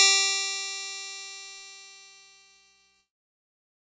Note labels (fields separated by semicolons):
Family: keyboard; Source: electronic; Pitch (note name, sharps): G4; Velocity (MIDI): 50; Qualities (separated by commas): bright, distorted